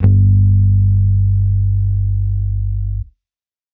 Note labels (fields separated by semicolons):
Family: bass; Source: electronic; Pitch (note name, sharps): G1; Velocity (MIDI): 75